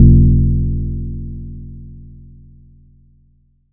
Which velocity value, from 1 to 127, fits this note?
100